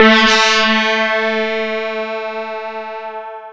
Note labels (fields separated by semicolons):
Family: mallet percussion; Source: electronic; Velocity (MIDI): 75; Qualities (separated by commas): bright, distorted, long release, non-linear envelope